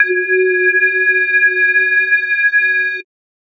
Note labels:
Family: mallet percussion; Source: electronic; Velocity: 50; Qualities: multiphonic, non-linear envelope

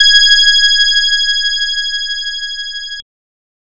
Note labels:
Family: bass; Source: synthesizer; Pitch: G#6; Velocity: 25; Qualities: bright, distorted, multiphonic

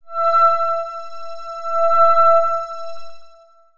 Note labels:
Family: synthesizer lead; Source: synthesizer; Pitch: E5; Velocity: 25; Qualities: bright, long release, non-linear envelope

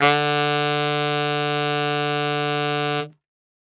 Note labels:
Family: reed; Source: acoustic; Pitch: D3; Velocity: 50

